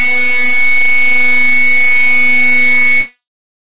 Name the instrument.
synthesizer bass